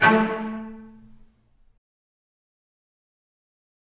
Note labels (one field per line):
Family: string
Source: acoustic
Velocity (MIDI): 100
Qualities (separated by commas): fast decay, reverb